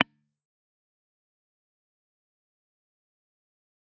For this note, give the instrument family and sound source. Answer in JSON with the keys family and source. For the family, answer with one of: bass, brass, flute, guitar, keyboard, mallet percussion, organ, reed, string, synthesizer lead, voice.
{"family": "guitar", "source": "electronic"}